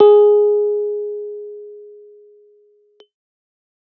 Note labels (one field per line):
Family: keyboard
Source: electronic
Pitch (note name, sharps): G#4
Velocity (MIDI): 50